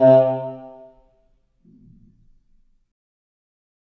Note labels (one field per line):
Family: reed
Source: acoustic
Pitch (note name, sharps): C3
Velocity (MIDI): 100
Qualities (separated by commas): percussive, reverb